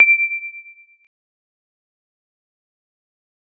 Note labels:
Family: keyboard; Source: electronic; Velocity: 50; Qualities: fast decay, percussive

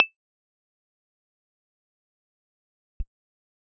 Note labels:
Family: keyboard; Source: electronic; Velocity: 50; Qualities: fast decay, percussive

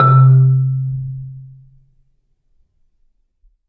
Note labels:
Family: mallet percussion; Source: acoustic; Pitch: C3; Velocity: 50; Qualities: reverb

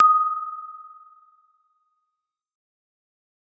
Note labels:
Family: mallet percussion; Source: acoustic; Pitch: D#6; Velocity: 100; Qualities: fast decay

